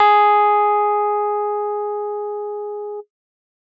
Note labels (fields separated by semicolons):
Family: keyboard; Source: acoustic; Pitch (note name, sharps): G#4; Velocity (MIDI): 127